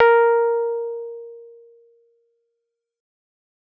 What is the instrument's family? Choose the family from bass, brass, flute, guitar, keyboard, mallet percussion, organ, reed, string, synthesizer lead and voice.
keyboard